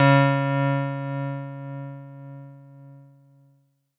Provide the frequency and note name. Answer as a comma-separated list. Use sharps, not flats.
138.6 Hz, C#3